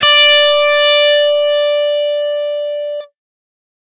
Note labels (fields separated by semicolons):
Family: guitar; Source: electronic; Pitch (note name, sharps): D5; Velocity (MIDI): 100; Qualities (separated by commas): bright, distorted